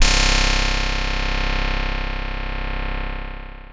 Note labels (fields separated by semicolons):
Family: guitar; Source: synthesizer; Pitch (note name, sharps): C1; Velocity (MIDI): 25; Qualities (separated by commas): bright, long release